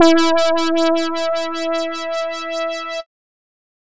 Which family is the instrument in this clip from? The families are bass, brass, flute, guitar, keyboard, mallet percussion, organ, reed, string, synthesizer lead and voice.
bass